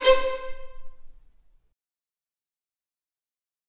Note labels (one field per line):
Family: string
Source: acoustic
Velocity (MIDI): 25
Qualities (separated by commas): fast decay, reverb